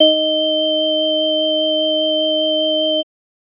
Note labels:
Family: organ; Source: electronic; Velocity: 50; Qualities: multiphonic

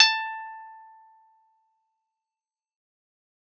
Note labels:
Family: guitar; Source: acoustic; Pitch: A5; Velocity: 127; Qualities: bright, fast decay, percussive, reverb

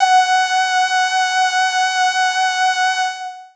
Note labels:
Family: voice; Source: synthesizer; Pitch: F#5; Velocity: 127; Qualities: bright, long release

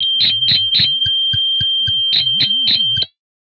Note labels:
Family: guitar; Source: electronic; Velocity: 75

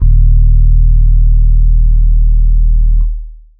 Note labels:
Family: keyboard; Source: electronic; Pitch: D#1; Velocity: 25; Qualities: dark, long release

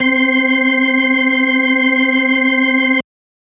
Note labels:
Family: organ; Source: electronic; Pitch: C4; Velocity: 100

